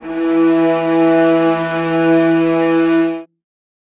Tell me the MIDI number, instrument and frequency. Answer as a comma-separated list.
52, acoustic string instrument, 164.8 Hz